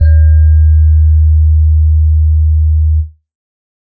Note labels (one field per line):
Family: keyboard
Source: electronic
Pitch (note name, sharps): D#2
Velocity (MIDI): 25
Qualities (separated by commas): dark